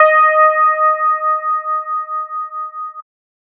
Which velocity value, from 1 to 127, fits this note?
25